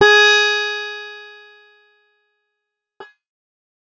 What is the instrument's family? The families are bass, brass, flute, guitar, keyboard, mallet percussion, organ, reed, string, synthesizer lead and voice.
guitar